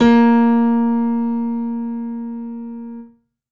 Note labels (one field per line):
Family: keyboard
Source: acoustic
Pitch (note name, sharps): A#3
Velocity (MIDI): 127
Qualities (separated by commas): reverb